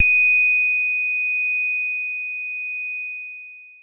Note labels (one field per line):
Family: guitar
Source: synthesizer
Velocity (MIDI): 127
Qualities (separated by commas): bright, long release